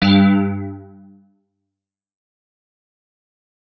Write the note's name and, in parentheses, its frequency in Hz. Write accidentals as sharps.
G2 (98 Hz)